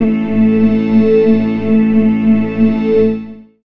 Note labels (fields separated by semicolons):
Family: organ; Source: electronic; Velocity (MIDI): 75; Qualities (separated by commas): long release, reverb